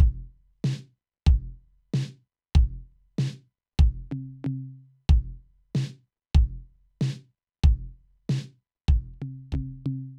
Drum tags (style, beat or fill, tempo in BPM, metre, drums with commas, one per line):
rock
beat
94 BPM
4/4
snare, high tom, floor tom, kick